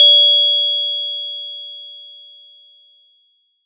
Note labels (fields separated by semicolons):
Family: mallet percussion; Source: acoustic; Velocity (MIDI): 25